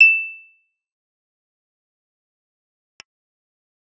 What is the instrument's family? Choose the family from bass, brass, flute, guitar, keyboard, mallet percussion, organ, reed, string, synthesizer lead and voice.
bass